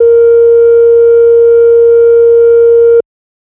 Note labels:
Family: organ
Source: electronic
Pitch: A#4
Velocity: 127

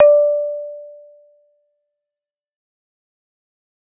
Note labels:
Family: keyboard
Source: electronic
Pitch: D5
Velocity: 50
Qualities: fast decay

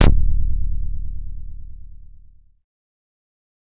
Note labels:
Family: bass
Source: synthesizer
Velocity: 50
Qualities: distorted

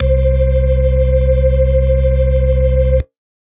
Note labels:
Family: organ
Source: electronic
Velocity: 100

